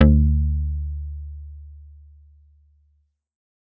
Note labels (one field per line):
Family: guitar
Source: electronic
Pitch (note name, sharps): D2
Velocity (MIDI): 50